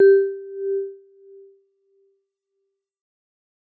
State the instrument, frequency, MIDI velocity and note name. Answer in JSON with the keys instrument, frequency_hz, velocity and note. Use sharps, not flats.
{"instrument": "acoustic mallet percussion instrument", "frequency_hz": 392, "velocity": 50, "note": "G4"}